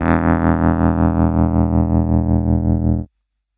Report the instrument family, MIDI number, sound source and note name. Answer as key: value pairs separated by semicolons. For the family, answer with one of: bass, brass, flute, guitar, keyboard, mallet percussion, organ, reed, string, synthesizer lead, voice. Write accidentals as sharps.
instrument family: keyboard; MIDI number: 28; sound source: electronic; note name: E1